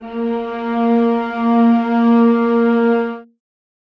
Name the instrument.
acoustic string instrument